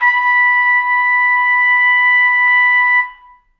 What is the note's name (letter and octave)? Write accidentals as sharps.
B5